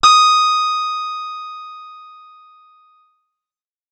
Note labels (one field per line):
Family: guitar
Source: acoustic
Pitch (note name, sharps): D#6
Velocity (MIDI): 50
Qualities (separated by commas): bright, distorted